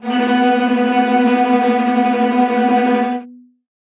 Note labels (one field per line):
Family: string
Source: acoustic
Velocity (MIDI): 100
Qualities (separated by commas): bright, non-linear envelope, reverb